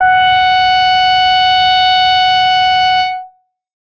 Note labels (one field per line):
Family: bass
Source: synthesizer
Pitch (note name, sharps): F#5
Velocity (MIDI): 25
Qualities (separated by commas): distorted